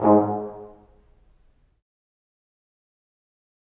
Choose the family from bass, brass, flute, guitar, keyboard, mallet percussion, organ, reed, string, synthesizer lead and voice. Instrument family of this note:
brass